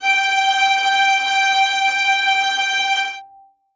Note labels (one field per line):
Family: string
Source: acoustic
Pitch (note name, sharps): G5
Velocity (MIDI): 100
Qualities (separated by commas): bright, non-linear envelope, reverb